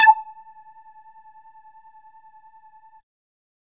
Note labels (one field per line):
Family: bass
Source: synthesizer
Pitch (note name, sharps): A5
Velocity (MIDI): 75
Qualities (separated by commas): percussive